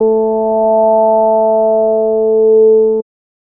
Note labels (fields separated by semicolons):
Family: bass; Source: synthesizer; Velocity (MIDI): 50; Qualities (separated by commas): distorted